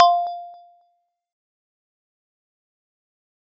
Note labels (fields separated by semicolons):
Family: mallet percussion; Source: acoustic; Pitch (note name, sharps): F5; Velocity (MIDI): 127; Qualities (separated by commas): fast decay, percussive